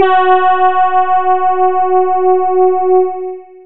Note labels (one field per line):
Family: voice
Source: synthesizer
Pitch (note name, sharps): F#4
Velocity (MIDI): 100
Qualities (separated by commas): long release